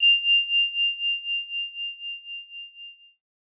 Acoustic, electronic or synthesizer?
electronic